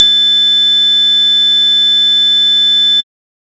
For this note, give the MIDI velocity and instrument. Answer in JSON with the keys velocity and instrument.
{"velocity": 50, "instrument": "synthesizer bass"}